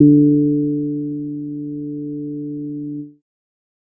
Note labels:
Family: bass; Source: synthesizer; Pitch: D3; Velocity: 25; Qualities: dark

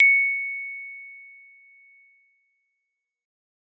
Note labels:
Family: mallet percussion; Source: acoustic; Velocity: 100

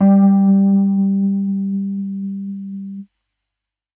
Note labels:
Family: keyboard; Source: electronic; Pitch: G3; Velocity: 75

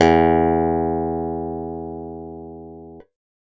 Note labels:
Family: keyboard; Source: electronic; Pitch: E2; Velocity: 127

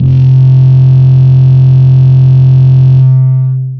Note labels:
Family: guitar; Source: electronic; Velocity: 100; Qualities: bright, distorted, long release

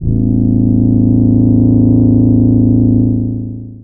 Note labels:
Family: voice; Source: synthesizer; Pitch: A0; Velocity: 50; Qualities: distorted, long release

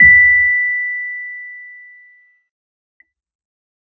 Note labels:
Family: keyboard; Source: electronic; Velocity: 50; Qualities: fast decay

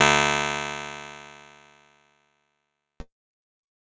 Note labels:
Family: keyboard; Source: electronic; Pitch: D2; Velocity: 100; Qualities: bright

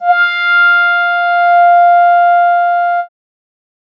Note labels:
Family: keyboard; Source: synthesizer; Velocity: 127; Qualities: bright

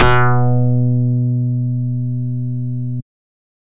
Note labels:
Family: bass; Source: synthesizer; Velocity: 100

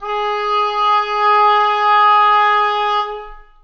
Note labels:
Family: reed; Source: acoustic; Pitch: G#4; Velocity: 75; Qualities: long release, reverb

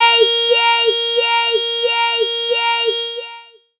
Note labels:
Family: voice; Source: synthesizer; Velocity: 75; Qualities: long release, non-linear envelope, tempo-synced

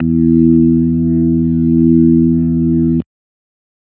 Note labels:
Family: organ; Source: electronic; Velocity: 100

